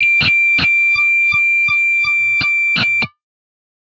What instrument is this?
electronic guitar